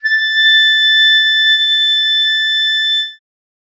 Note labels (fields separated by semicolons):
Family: reed; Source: acoustic; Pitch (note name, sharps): A6; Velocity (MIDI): 25